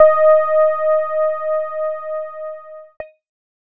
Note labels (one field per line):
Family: keyboard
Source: electronic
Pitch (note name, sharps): D#5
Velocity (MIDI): 50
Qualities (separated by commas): distorted